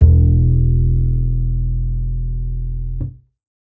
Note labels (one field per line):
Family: bass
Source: acoustic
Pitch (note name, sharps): E1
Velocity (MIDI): 100